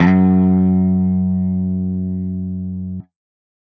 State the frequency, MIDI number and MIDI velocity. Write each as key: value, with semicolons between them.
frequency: 92.5 Hz; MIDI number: 42; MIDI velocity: 127